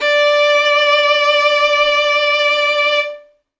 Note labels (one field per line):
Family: string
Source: acoustic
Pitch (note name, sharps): D5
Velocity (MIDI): 75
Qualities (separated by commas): bright, reverb